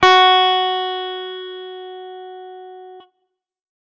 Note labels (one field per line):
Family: guitar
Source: electronic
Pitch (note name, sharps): F#4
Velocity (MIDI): 100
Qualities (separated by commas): distorted